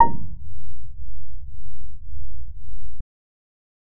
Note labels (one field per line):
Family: bass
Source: synthesizer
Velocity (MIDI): 50